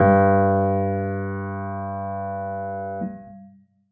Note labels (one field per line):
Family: keyboard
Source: acoustic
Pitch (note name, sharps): G2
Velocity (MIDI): 25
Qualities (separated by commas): long release